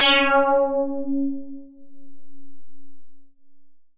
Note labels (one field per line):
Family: synthesizer lead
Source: synthesizer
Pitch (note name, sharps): C#4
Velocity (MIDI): 127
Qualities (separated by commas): long release